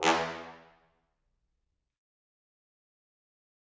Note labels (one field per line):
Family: brass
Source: acoustic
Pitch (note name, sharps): E2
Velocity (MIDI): 127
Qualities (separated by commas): bright, fast decay, percussive, reverb